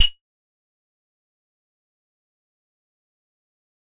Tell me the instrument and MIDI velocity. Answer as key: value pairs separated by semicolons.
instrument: acoustic keyboard; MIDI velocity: 25